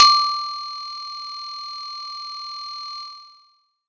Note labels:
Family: mallet percussion; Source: acoustic; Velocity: 50; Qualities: bright, distorted

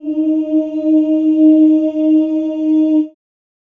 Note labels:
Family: voice; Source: acoustic; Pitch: D#4; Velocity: 75; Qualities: reverb

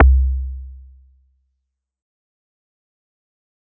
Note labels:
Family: mallet percussion; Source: acoustic; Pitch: C2; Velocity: 100; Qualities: fast decay

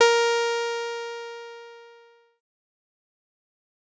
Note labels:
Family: bass; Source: synthesizer; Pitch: A#4; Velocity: 127; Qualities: bright, distorted, fast decay

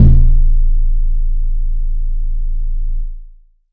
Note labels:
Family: mallet percussion; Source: acoustic; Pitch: A0; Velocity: 127; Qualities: long release

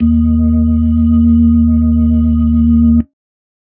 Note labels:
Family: organ; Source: electronic; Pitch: D#2; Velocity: 25; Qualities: dark

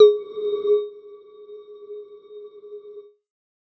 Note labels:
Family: mallet percussion; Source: electronic; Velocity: 100; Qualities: non-linear envelope

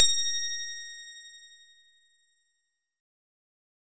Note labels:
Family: synthesizer lead; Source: synthesizer; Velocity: 127; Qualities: bright, distorted

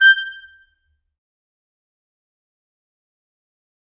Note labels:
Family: reed; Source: acoustic; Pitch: G6; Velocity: 75; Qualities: fast decay, percussive, reverb

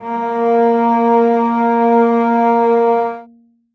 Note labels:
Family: string; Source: acoustic; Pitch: A#3; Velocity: 25; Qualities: reverb

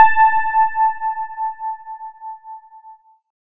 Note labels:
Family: keyboard; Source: electronic; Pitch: A5; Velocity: 75

